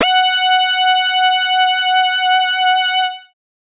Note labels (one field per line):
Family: bass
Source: synthesizer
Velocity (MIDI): 50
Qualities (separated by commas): bright, distorted, multiphonic